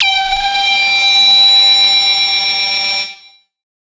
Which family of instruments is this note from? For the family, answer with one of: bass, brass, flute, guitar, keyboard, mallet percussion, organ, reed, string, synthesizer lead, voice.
synthesizer lead